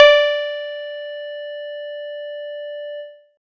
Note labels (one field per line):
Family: guitar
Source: synthesizer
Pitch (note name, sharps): D5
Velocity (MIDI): 127